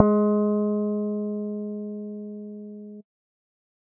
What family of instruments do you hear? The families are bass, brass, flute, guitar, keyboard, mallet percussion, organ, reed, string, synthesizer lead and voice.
bass